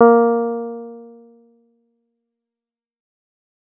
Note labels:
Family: bass; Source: synthesizer; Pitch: A#3; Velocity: 127; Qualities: dark, fast decay

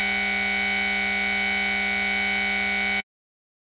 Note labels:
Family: bass; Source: synthesizer; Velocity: 50; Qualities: bright, distorted

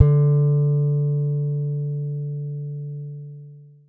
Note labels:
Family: guitar; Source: acoustic; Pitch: D3; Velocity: 50; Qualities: dark, long release

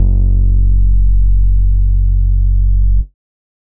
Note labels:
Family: bass; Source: synthesizer; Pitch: F#1; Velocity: 75

